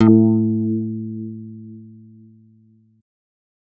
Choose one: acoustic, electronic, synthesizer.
synthesizer